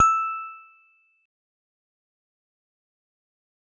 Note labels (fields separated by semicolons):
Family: mallet percussion; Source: acoustic; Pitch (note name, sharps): E6; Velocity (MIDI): 50; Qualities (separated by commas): bright, fast decay, percussive